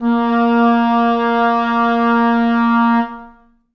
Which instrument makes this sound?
acoustic reed instrument